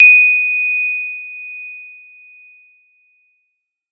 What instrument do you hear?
electronic keyboard